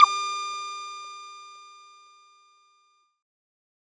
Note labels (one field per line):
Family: bass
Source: synthesizer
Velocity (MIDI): 75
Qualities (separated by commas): bright, distorted